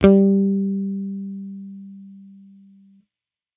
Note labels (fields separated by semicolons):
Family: bass; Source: electronic; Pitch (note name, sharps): G3; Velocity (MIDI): 75